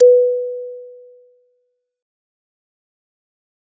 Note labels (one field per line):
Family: mallet percussion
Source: acoustic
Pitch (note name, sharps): B4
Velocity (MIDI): 127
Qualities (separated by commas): fast decay